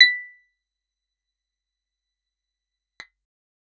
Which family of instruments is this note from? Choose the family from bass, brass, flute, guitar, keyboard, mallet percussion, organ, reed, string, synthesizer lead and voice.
guitar